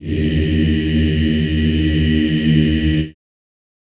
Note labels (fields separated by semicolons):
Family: voice; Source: acoustic; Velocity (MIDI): 75; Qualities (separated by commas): reverb